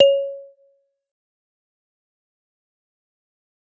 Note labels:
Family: mallet percussion; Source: acoustic; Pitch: C#5; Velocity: 100; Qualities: fast decay, percussive

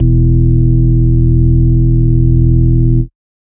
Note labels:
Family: organ; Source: electronic; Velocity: 127; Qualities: dark

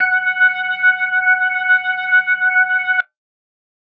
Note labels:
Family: organ; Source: electronic; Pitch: F#5; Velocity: 50

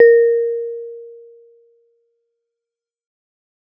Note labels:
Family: mallet percussion; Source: acoustic; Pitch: A#4; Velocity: 127; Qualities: dark, fast decay

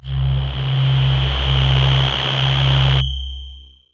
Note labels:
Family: voice; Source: synthesizer; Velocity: 25; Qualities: distorted, long release

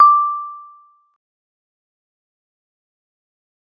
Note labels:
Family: mallet percussion; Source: acoustic; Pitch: D6; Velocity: 25; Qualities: fast decay, percussive

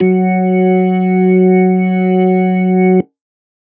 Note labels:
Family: organ; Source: electronic; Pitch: F#3; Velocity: 75

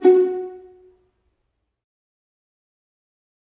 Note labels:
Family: string; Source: acoustic; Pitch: F#4; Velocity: 25; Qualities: dark, fast decay, percussive, reverb

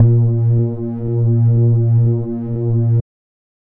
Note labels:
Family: bass; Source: synthesizer; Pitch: A#2; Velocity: 100; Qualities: dark

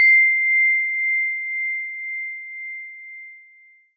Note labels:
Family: mallet percussion; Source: acoustic; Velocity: 100; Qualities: bright, long release

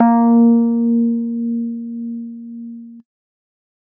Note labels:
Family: keyboard; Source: electronic; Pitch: A#3; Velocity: 50

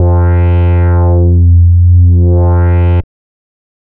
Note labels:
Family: bass; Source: synthesizer; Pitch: F2; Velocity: 127; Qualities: distorted

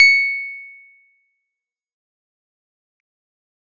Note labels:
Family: keyboard; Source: electronic; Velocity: 127; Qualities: fast decay, percussive

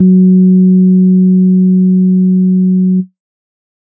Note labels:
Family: organ; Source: electronic; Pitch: F#3; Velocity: 127; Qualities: dark

